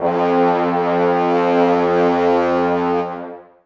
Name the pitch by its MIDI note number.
41